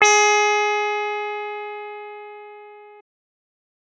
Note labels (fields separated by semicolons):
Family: keyboard; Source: electronic; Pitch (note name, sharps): G#4; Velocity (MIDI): 75; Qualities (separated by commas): distorted